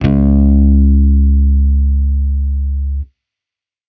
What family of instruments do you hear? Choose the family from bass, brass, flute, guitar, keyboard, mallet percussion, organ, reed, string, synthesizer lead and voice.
bass